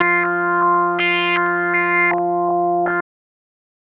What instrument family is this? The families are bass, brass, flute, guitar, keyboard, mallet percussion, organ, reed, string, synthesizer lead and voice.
bass